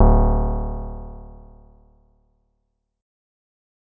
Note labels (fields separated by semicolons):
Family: bass; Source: synthesizer; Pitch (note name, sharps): D1; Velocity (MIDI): 50